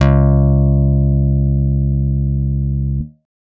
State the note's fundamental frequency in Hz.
69.3 Hz